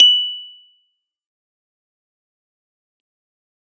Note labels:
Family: keyboard; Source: electronic; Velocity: 127; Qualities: bright, fast decay, percussive

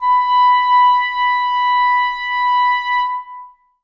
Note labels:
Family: reed; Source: acoustic; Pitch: B5; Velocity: 50; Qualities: long release, reverb

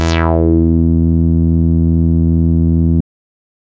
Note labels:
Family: bass; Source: synthesizer; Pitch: E2; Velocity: 100; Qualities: distorted

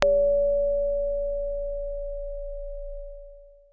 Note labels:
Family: keyboard; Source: acoustic; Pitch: A0; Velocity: 100

